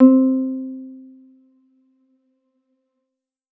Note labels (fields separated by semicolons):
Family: keyboard; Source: electronic; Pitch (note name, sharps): C4; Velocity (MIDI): 100